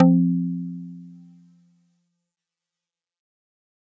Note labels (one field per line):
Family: mallet percussion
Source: acoustic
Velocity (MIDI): 75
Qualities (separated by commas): fast decay, multiphonic